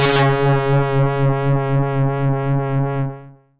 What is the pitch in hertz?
138.6 Hz